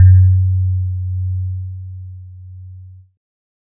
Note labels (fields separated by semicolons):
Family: keyboard; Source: electronic; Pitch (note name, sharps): F#2; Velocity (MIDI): 25; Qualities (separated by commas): multiphonic